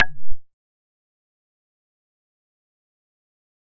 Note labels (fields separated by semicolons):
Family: bass; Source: synthesizer; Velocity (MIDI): 50; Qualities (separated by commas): fast decay, percussive